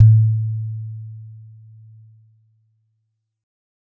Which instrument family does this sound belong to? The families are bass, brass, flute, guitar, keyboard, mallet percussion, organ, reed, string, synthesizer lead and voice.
mallet percussion